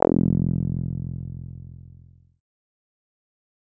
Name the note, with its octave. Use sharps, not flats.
F1